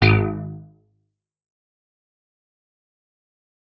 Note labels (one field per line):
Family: guitar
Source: electronic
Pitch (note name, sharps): G#1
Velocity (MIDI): 100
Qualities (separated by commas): fast decay